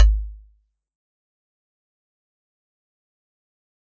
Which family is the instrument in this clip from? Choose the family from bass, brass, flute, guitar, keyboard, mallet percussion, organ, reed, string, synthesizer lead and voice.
mallet percussion